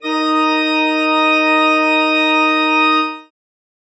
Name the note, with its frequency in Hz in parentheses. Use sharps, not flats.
D#4 (311.1 Hz)